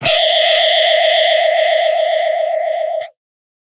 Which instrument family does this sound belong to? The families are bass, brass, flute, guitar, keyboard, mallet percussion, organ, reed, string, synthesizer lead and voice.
guitar